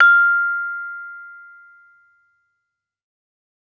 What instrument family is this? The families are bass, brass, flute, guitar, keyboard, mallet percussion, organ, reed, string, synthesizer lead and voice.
mallet percussion